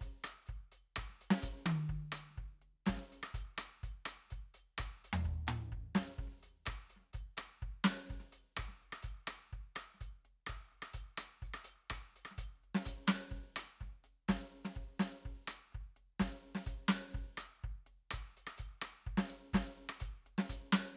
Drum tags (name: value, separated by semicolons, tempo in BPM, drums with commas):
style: reggae; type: beat; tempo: 126 BPM; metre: 4/4; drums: closed hi-hat, open hi-hat, hi-hat pedal, snare, cross-stick, high tom, mid tom, floor tom, kick